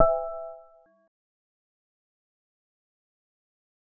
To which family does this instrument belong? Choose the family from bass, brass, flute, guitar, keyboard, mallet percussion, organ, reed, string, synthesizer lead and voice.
mallet percussion